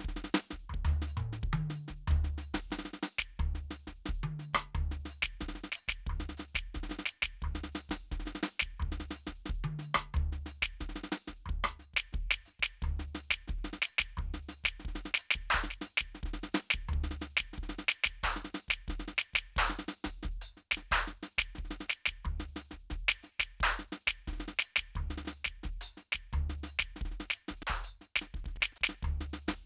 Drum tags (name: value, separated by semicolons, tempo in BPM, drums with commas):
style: samba; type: beat; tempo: 89 BPM; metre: 4/4; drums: closed hi-hat, hi-hat pedal, percussion, snare, cross-stick, high tom, mid tom, floor tom, kick